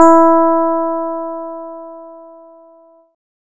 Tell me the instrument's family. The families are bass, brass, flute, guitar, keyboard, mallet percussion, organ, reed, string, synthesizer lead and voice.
bass